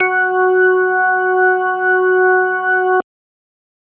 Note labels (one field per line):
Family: organ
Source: electronic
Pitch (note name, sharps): F#4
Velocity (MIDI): 25